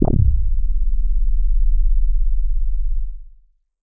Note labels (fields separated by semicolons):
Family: bass; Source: synthesizer; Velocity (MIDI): 50; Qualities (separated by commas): distorted, tempo-synced